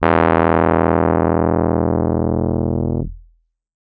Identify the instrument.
electronic keyboard